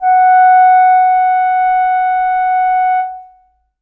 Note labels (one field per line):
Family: reed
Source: acoustic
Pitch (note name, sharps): F#5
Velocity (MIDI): 75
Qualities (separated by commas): reverb